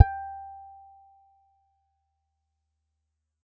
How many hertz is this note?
784 Hz